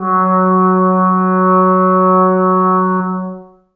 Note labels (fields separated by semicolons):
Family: brass; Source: acoustic; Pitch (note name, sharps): F#3; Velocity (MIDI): 25; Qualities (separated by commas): long release, reverb